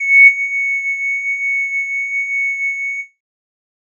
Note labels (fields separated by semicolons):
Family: flute; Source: synthesizer; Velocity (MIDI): 25; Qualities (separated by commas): distorted